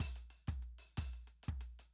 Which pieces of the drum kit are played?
percussion and kick